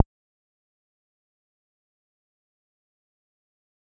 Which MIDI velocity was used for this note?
50